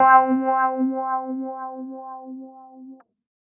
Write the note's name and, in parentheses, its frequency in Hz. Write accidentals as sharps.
C4 (261.6 Hz)